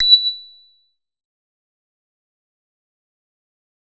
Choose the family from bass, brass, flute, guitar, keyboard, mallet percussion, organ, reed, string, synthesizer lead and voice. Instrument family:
bass